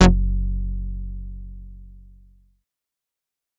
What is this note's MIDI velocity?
100